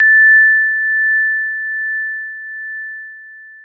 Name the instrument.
electronic keyboard